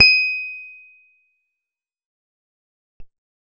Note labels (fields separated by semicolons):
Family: guitar; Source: acoustic; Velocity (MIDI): 25; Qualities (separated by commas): bright, fast decay, percussive